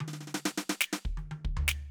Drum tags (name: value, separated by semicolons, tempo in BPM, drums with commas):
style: fast funk; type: fill; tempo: 125 BPM; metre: 4/4; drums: closed hi-hat, snare, high tom, floor tom, kick